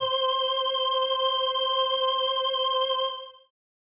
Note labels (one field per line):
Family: keyboard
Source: synthesizer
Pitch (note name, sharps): C5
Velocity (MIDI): 100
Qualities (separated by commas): bright